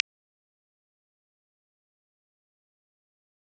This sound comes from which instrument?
electronic guitar